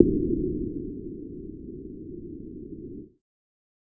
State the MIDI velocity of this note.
75